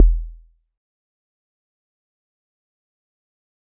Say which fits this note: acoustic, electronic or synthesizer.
acoustic